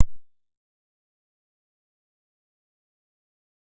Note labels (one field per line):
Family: bass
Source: synthesizer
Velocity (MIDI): 50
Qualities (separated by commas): fast decay, percussive